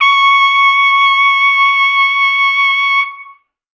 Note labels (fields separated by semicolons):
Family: brass; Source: acoustic; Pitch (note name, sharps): C#6; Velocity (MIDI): 100; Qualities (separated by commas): distorted